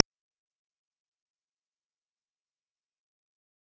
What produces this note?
synthesizer bass